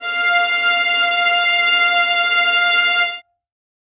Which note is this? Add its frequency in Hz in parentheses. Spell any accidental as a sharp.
F5 (698.5 Hz)